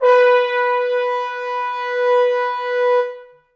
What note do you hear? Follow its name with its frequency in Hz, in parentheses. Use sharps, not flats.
B4 (493.9 Hz)